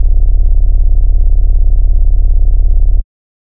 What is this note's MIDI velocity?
75